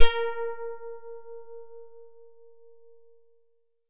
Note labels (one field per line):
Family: guitar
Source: synthesizer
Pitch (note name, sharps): A#4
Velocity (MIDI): 50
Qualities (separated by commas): bright